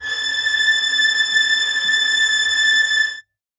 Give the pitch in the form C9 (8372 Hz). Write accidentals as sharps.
A6 (1760 Hz)